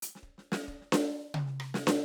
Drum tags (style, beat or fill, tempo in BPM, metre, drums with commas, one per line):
funk
fill
112 BPM
4/4
closed hi-hat, snare, cross-stick, high tom, kick